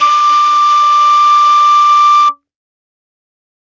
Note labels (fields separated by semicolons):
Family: flute; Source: acoustic; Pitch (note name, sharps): D6; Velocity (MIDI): 75